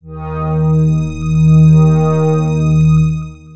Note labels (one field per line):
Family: synthesizer lead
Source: synthesizer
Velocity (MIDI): 25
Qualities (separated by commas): long release, non-linear envelope